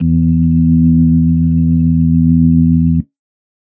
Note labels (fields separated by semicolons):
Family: organ; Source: electronic; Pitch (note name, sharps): E2; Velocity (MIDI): 127; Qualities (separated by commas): dark